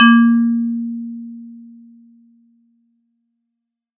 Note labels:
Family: mallet percussion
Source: acoustic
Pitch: A#3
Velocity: 100

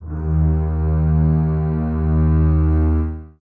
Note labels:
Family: string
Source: acoustic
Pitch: D#2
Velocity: 50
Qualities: dark, reverb

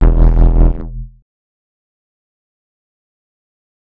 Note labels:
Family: bass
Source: synthesizer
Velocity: 75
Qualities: distorted, fast decay, multiphonic

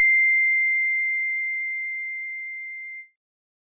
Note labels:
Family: organ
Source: electronic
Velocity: 50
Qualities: bright

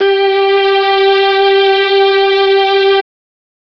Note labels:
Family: string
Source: electronic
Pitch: G4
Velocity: 127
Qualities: distorted, reverb

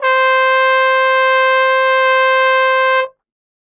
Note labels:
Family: brass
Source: acoustic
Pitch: C5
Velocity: 75

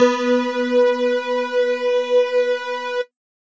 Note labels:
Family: mallet percussion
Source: electronic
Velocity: 100

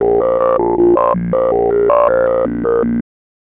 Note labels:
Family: bass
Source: synthesizer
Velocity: 25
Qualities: tempo-synced

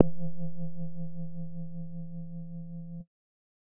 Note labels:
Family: bass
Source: synthesizer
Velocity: 25

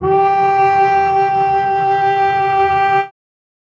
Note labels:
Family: string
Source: acoustic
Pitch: G4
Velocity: 75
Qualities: reverb

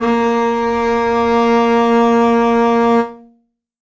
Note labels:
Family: string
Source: acoustic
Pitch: A#3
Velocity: 25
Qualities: reverb

